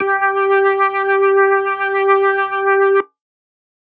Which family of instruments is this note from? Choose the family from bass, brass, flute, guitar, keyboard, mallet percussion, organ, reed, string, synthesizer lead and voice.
organ